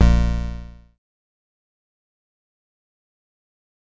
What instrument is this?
synthesizer bass